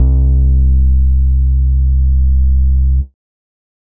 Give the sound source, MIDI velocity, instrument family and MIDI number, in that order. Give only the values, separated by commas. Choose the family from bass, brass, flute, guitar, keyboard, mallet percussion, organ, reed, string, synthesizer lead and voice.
synthesizer, 75, bass, 36